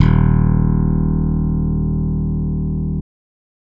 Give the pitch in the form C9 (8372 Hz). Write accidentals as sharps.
D#1 (38.89 Hz)